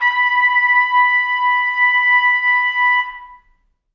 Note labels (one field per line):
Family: brass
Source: acoustic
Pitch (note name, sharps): B5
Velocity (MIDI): 25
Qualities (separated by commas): reverb